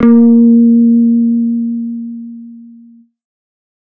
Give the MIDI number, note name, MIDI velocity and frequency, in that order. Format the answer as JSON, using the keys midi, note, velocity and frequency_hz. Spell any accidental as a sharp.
{"midi": 58, "note": "A#3", "velocity": 25, "frequency_hz": 233.1}